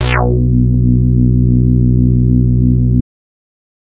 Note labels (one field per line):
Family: bass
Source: synthesizer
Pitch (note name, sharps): B1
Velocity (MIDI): 100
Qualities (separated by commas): distorted